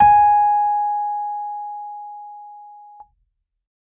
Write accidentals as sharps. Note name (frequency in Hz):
G#5 (830.6 Hz)